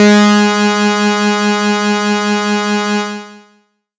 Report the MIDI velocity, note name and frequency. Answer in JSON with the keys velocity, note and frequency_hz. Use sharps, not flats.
{"velocity": 25, "note": "G#3", "frequency_hz": 207.7}